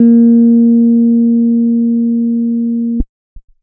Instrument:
electronic keyboard